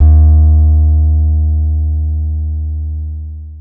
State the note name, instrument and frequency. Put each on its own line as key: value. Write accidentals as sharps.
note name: D#2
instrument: acoustic guitar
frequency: 77.78 Hz